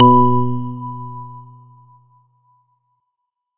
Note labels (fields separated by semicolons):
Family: organ; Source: electronic; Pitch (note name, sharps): B2; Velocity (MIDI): 127